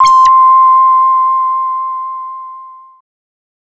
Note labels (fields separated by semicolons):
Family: bass; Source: synthesizer; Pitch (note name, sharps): C6; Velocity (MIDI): 127; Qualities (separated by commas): distorted